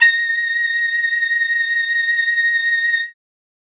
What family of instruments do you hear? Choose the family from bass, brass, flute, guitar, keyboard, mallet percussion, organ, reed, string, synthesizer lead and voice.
flute